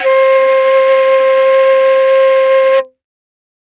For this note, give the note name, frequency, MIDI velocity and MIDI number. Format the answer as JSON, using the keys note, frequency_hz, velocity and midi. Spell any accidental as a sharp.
{"note": "C5", "frequency_hz": 523.3, "velocity": 75, "midi": 72}